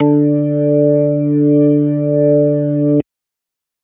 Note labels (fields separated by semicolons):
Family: organ; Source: electronic; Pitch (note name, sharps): D3; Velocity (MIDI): 75